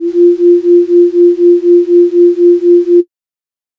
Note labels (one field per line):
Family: flute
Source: synthesizer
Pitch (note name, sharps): F4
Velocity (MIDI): 50